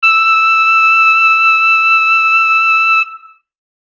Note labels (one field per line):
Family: brass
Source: acoustic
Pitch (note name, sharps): E6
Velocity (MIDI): 127